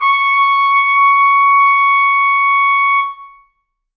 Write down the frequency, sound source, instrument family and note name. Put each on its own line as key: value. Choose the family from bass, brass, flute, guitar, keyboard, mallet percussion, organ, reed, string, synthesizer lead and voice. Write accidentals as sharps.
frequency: 1109 Hz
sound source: acoustic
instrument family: brass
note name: C#6